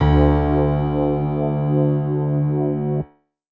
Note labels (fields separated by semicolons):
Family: keyboard; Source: electronic; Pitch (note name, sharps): D2; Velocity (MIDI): 100; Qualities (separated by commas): reverb